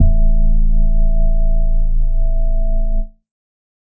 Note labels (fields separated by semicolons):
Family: organ; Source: electronic; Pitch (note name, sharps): A0; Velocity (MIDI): 75; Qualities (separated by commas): dark